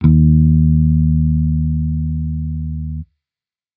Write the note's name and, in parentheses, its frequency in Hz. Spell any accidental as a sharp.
D#2 (77.78 Hz)